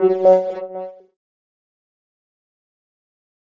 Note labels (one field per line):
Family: keyboard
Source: electronic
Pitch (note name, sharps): F#3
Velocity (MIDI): 50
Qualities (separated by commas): distorted, fast decay, non-linear envelope